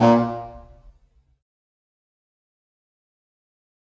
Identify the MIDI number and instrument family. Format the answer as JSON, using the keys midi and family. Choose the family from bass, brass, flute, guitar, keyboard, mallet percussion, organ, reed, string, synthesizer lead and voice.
{"midi": 46, "family": "reed"}